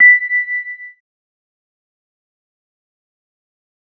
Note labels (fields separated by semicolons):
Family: organ; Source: electronic; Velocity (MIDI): 25; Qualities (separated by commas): fast decay